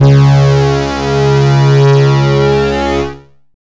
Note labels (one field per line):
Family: bass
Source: synthesizer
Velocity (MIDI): 127